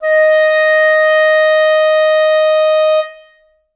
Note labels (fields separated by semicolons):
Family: reed; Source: acoustic; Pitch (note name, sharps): D#5; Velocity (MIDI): 127; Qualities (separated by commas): reverb